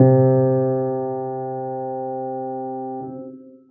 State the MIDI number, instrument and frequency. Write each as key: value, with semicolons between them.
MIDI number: 48; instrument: acoustic keyboard; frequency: 130.8 Hz